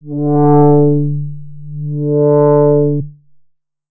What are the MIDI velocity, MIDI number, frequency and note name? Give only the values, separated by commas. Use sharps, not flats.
25, 50, 146.8 Hz, D3